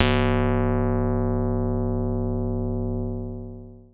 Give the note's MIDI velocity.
100